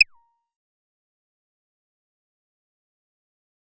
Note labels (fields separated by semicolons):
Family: bass; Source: synthesizer; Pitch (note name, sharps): A#5; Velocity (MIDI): 75; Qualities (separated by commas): fast decay, percussive